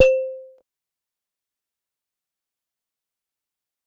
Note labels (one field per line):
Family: mallet percussion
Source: acoustic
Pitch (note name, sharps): C5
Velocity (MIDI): 25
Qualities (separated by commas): fast decay, percussive